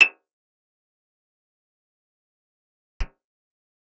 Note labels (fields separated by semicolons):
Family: guitar; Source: acoustic; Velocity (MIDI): 50; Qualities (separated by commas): bright, fast decay, percussive, reverb